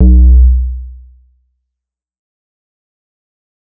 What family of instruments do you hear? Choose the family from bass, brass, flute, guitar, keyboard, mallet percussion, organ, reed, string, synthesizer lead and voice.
bass